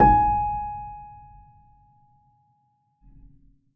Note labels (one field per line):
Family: keyboard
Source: acoustic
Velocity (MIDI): 75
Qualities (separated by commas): reverb